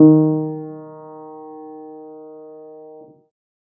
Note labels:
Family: keyboard; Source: acoustic; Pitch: D#3; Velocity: 50; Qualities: reverb

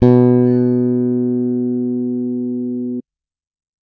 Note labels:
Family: bass; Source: electronic; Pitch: B2; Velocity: 100

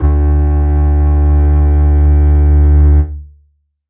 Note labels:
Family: string; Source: acoustic; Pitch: D2; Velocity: 25; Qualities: reverb

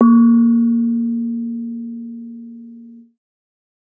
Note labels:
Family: mallet percussion; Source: acoustic; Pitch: A#3; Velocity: 50

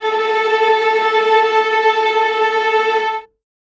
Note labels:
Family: string; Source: acoustic; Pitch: A4; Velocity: 50; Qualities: bright, non-linear envelope, reverb

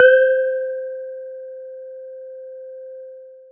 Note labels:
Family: mallet percussion; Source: acoustic; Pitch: C5; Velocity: 75; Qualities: long release

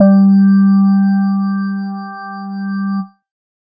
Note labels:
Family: organ; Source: electronic; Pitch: G3; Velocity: 50; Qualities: dark

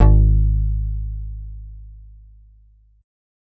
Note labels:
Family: bass; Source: synthesizer; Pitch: G#1; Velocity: 75

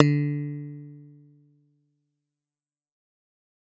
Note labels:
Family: bass; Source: synthesizer; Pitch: D3; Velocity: 127; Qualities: fast decay

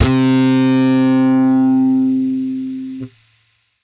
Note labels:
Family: bass; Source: electronic; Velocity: 75; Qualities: bright, distorted

